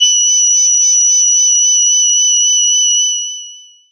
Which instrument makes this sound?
synthesizer voice